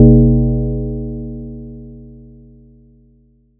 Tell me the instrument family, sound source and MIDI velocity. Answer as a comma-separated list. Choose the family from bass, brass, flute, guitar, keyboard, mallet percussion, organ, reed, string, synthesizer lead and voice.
mallet percussion, acoustic, 75